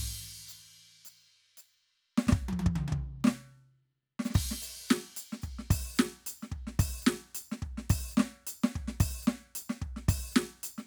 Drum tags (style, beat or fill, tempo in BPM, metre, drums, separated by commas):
swing, beat, 110 BPM, 4/4, crash, percussion, snare, high tom, mid tom, kick